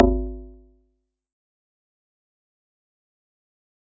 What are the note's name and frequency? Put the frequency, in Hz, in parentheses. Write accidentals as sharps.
G#1 (51.91 Hz)